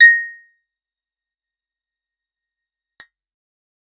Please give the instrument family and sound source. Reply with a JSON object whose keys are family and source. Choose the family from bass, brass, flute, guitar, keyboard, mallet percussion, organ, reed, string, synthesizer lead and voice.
{"family": "guitar", "source": "acoustic"}